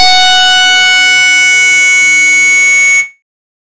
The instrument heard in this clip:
synthesizer bass